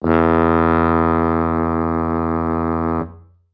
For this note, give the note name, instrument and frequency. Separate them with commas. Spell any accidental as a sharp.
E2, acoustic brass instrument, 82.41 Hz